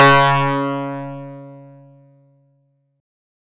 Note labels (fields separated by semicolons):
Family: guitar; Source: acoustic; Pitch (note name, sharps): C#3; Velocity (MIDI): 127; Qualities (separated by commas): bright, distorted